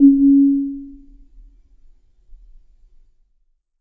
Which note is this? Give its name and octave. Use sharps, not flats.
C#4